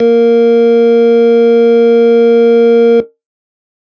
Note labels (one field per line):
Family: organ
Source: electronic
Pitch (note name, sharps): A#3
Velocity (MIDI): 127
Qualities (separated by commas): distorted